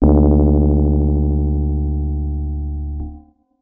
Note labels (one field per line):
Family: keyboard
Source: electronic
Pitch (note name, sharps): D2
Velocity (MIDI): 25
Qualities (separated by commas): dark, distorted